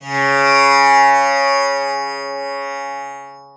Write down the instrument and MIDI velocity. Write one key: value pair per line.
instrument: acoustic guitar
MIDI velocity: 75